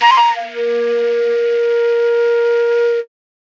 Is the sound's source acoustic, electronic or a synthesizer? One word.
acoustic